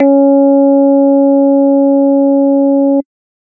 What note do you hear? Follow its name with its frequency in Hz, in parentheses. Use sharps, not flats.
C#4 (277.2 Hz)